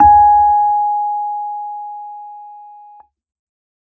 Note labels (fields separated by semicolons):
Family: keyboard; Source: electronic; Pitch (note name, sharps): G#5; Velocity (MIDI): 50